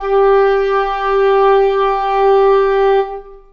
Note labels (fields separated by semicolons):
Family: reed; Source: acoustic; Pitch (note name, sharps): G4; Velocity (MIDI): 25; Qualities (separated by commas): long release, reverb